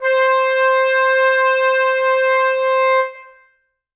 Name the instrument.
acoustic brass instrument